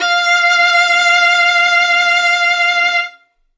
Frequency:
698.5 Hz